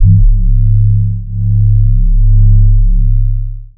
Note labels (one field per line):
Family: bass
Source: synthesizer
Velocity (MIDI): 25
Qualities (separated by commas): long release